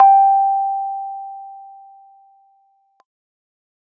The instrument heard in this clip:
electronic keyboard